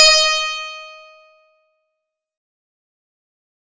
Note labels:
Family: guitar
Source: acoustic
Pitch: D#5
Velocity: 100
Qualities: bright, distorted, fast decay

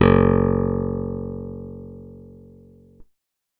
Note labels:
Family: keyboard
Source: electronic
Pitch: F#1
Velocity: 100

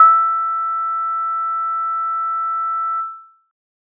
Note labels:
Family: keyboard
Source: electronic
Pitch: E6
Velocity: 25

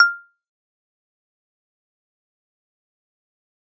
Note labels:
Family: mallet percussion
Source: acoustic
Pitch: F6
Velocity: 50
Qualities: fast decay, percussive

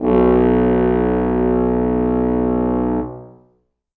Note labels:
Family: brass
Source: acoustic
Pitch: B1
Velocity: 75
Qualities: reverb

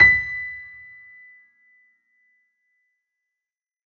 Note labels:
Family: keyboard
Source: acoustic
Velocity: 100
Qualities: reverb

